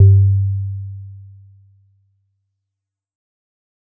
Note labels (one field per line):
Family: mallet percussion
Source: acoustic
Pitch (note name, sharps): G2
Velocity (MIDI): 50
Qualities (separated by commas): dark